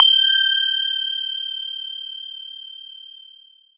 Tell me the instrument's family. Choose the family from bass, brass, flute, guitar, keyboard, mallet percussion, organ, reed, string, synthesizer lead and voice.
mallet percussion